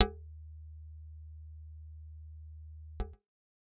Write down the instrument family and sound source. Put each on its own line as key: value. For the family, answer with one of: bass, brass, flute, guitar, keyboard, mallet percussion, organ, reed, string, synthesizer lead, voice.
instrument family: guitar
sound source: acoustic